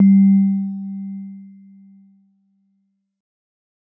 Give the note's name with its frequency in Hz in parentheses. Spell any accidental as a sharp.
G3 (196 Hz)